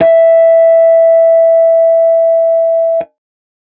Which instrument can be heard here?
electronic guitar